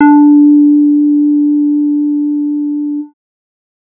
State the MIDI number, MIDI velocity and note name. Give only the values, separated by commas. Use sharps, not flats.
62, 127, D4